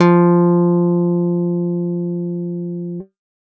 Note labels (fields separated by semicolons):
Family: guitar; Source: electronic; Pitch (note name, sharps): F3; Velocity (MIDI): 75